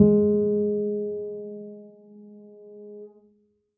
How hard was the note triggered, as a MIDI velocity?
25